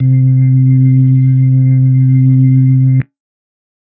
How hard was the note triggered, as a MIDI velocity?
100